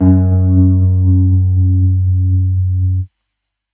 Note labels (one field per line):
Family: keyboard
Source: electronic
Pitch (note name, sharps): F#2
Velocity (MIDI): 75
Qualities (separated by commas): distorted